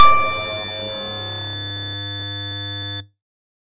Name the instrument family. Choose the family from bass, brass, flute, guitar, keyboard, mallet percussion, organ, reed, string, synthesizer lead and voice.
bass